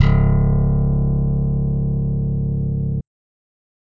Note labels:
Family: bass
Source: electronic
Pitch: C#1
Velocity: 50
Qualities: bright

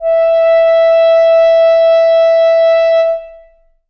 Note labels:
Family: reed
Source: acoustic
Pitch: E5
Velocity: 100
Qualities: long release, reverb

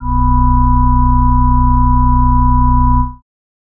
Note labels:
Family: organ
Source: electronic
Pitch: B0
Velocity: 127

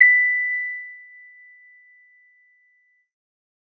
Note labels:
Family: keyboard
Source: electronic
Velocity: 50

